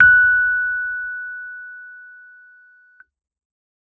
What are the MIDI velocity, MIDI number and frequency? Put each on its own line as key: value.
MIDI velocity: 100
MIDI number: 90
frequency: 1480 Hz